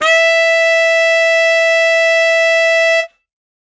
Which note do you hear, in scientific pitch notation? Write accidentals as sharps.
E5